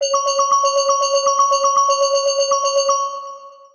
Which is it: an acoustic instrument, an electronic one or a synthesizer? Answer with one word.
synthesizer